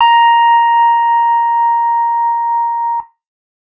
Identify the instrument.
electronic guitar